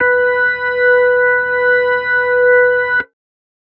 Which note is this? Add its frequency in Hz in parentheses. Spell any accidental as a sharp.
B4 (493.9 Hz)